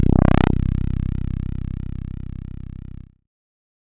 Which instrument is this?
synthesizer keyboard